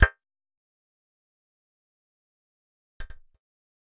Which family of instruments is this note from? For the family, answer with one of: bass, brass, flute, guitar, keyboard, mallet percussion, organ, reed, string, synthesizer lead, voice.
bass